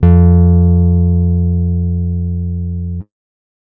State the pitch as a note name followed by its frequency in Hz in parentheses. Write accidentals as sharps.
F2 (87.31 Hz)